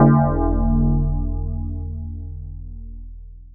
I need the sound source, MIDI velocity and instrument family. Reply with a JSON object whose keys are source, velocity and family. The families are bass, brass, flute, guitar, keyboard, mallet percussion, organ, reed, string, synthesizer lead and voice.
{"source": "electronic", "velocity": 127, "family": "mallet percussion"}